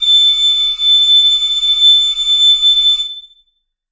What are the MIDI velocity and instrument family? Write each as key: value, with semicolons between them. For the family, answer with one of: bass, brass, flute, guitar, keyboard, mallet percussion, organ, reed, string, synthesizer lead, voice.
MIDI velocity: 127; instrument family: flute